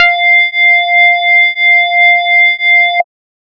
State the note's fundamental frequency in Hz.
698.5 Hz